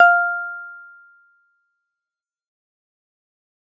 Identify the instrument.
synthesizer guitar